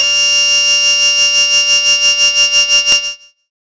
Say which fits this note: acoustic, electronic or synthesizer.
synthesizer